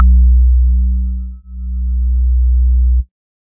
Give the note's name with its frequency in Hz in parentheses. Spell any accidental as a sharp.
B1 (61.74 Hz)